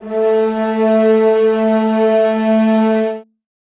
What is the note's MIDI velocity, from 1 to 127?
25